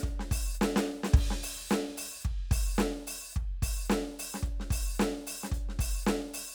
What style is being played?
swing